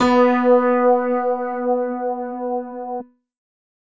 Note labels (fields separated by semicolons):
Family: keyboard; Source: electronic; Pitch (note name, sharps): B3; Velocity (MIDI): 127; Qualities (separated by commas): reverb